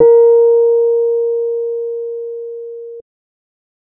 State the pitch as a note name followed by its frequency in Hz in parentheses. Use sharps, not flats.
A#4 (466.2 Hz)